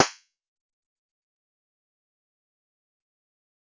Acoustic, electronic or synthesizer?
synthesizer